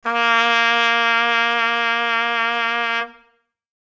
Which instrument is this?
acoustic brass instrument